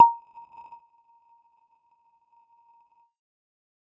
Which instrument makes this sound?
electronic mallet percussion instrument